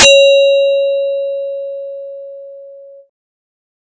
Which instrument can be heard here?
synthesizer bass